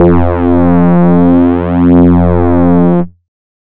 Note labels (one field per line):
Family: bass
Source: synthesizer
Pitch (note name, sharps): F2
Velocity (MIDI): 50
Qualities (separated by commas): distorted